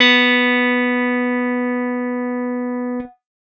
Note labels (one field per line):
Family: guitar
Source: electronic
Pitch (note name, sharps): B3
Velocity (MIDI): 100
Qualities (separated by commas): reverb